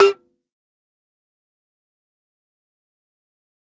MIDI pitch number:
67